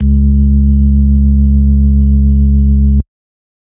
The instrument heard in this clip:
electronic organ